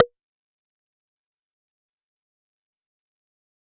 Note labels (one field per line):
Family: bass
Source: synthesizer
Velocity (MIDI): 25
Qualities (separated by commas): distorted, fast decay, percussive